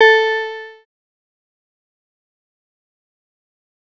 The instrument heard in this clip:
synthesizer lead